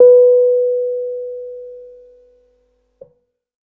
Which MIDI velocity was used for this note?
25